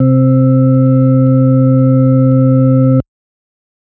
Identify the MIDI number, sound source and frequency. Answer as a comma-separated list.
48, electronic, 130.8 Hz